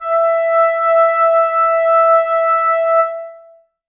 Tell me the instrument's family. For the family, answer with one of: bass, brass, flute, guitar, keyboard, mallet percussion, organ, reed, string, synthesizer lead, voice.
reed